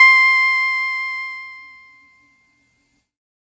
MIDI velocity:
127